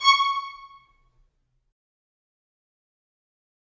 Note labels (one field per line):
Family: string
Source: acoustic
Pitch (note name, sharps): C#6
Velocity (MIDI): 127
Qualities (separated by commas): fast decay, percussive, reverb